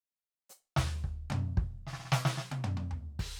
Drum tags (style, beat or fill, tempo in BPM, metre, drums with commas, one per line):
rock
fill
112 BPM
4/4
crash, hi-hat pedal, snare, high tom, mid tom, floor tom, kick